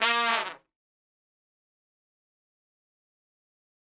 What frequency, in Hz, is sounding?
233.1 Hz